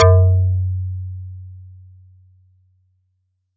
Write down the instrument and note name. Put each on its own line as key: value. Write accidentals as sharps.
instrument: acoustic mallet percussion instrument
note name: F#2